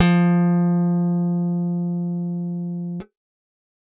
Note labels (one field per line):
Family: guitar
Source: acoustic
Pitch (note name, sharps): F3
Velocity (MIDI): 127